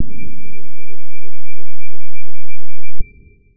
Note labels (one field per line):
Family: guitar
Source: electronic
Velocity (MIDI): 75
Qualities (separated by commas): dark, distorted